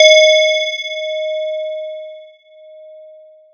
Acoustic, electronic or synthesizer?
electronic